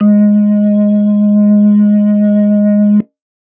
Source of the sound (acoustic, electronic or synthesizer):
electronic